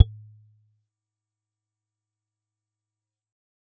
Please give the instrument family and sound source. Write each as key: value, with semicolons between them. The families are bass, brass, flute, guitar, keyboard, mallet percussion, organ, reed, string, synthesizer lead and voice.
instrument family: guitar; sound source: acoustic